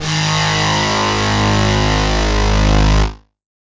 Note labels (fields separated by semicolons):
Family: guitar; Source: electronic; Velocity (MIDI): 25